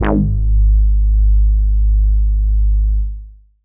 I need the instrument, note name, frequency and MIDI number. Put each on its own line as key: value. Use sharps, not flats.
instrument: synthesizer bass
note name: G#1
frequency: 51.91 Hz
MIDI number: 32